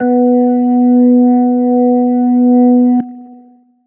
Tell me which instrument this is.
electronic organ